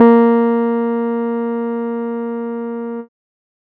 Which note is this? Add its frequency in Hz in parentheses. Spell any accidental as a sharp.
A#3 (233.1 Hz)